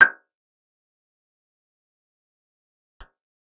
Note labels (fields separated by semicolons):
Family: guitar; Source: acoustic; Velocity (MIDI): 127; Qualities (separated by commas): fast decay, percussive, reverb